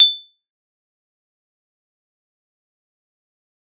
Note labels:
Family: mallet percussion; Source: acoustic; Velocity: 75; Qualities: bright, fast decay, percussive

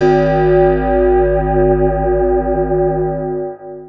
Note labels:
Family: guitar; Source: electronic; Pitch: G#1; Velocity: 100; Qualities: long release, multiphonic, non-linear envelope

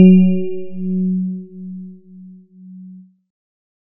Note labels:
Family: keyboard; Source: electronic; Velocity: 75

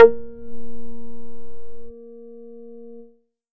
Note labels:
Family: bass; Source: synthesizer; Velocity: 50; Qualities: distorted

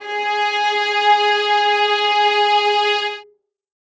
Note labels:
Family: string; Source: acoustic; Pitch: G#4; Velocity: 100; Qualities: reverb

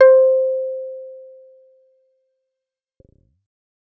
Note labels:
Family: bass; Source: synthesizer; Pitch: C5; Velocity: 75; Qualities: fast decay

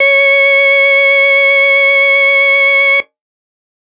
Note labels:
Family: organ; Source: electronic; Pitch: C#5; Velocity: 100

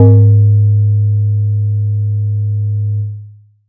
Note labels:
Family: mallet percussion; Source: acoustic; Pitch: G#2; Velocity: 100; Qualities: long release

